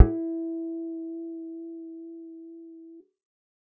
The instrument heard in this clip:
synthesizer bass